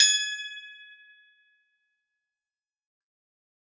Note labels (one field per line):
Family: guitar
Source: acoustic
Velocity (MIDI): 75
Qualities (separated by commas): bright, fast decay